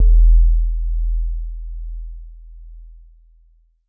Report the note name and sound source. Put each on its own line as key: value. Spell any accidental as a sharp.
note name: E1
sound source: electronic